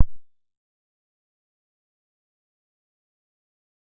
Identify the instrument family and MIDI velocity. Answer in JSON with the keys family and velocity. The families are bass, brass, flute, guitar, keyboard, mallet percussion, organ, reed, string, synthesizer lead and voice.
{"family": "bass", "velocity": 25}